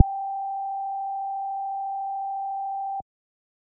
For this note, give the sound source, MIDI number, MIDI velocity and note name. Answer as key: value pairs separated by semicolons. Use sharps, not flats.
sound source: synthesizer; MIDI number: 79; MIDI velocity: 127; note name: G5